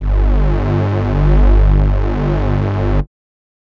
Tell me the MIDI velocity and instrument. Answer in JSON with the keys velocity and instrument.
{"velocity": 100, "instrument": "acoustic reed instrument"}